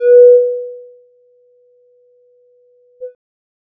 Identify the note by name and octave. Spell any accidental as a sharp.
B4